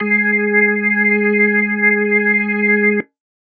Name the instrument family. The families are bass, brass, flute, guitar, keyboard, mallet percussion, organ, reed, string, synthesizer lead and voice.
organ